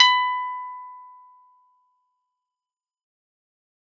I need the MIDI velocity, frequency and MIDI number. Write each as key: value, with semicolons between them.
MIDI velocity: 75; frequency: 987.8 Hz; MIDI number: 83